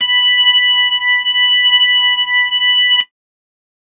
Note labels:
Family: organ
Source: electronic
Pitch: B5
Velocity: 127

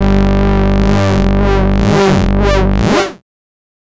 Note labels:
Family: bass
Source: synthesizer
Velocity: 25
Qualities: distorted, non-linear envelope

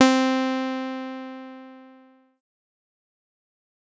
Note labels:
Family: bass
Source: synthesizer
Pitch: C4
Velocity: 100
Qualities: bright, distorted, fast decay

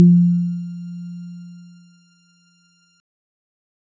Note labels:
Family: keyboard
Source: electronic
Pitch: F3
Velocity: 127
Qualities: dark

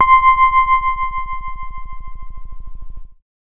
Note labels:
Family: keyboard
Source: electronic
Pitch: C6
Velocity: 100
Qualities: dark

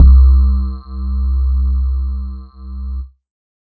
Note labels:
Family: synthesizer lead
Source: synthesizer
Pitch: C2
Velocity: 100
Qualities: distorted

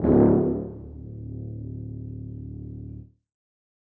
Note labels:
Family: brass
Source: acoustic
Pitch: D1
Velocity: 100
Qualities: reverb

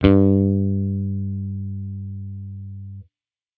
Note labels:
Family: bass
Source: electronic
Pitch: G2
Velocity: 127

